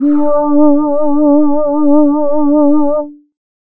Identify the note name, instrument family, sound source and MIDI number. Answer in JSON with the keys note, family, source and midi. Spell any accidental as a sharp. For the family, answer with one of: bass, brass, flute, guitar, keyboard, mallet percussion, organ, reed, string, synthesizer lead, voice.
{"note": "D4", "family": "voice", "source": "synthesizer", "midi": 62}